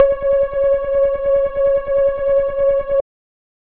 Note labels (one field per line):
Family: bass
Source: synthesizer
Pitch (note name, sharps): C#5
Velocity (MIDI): 25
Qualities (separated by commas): dark